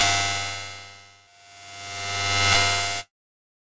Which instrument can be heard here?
electronic guitar